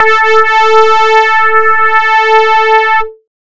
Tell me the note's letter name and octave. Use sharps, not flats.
A4